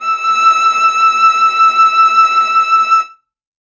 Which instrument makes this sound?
acoustic string instrument